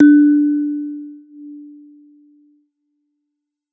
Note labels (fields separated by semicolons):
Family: mallet percussion; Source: acoustic; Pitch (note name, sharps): D4; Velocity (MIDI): 127; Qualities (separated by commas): dark, non-linear envelope